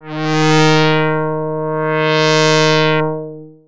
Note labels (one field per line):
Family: bass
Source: synthesizer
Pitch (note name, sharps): D#3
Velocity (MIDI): 127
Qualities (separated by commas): distorted, long release, tempo-synced